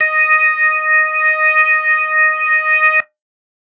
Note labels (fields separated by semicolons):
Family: organ; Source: electronic; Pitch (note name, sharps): D#5; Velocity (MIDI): 127